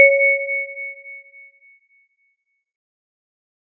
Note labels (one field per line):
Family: mallet percussion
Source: acoustic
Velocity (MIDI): 25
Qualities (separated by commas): fast decay